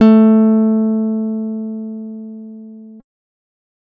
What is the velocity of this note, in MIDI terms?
75